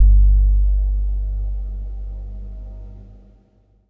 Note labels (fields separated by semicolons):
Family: guitar; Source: electronic; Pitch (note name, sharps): G1; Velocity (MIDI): 25; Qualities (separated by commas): dark